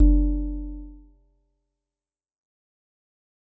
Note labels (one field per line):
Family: mallet percussion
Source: acoustic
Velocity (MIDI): 75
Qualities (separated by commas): dark, fast decay